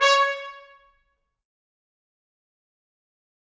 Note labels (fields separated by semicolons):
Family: brass; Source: acoustic; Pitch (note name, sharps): C#5; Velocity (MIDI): 127; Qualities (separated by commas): bright, fast decay, percussive, reverb